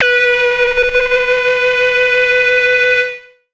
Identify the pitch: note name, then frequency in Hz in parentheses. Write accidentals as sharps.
B4 (493.9 Hz)